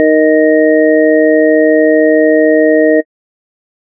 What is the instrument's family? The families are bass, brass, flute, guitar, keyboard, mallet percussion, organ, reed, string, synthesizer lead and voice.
organ